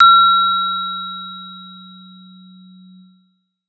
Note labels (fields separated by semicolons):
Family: keyboard; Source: acoustic; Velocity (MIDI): 127